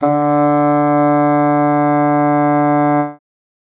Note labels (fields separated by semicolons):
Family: reed; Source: acoustic; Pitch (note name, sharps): D3; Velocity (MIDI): 25